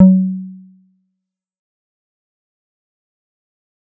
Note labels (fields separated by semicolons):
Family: bass; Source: synthesizer; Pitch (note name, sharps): F#3; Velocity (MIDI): 75; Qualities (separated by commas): dark, fast decay, percussive